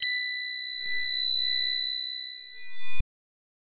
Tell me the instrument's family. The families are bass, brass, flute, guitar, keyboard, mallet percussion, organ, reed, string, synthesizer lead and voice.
voice